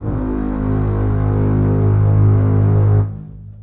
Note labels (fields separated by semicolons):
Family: string; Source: acoustic; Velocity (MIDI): 75; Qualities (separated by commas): long release, reverb